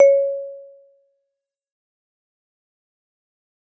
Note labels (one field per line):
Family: mallet percussion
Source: acoustic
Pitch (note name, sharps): C#5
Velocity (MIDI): 127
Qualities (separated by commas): fast decay, percussive